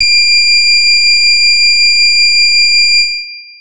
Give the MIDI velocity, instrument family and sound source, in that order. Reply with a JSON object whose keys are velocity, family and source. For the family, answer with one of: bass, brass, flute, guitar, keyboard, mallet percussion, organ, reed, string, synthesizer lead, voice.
{"velocity": 127, "family": "keyboard", "source": "electronic"}